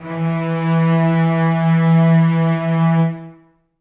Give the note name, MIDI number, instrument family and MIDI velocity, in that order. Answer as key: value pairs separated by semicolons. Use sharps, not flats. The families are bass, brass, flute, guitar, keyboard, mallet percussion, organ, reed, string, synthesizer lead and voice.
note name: E3; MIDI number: 52; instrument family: string; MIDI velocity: 75